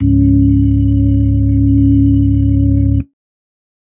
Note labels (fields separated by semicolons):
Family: organ; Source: electronic; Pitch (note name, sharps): C#1; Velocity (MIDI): 100; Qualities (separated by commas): dark